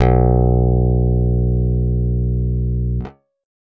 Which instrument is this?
acoustic guitar